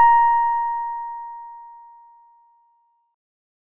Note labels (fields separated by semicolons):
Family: organ; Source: electronic; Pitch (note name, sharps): A#5; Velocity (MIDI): 50; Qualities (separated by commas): bright